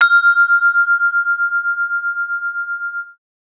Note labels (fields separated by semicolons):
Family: mallet percussion; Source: acoustic; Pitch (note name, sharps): F6; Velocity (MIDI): 25; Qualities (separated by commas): bright